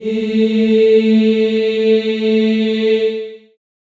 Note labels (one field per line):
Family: voice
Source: acoustic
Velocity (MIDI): 100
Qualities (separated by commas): reverb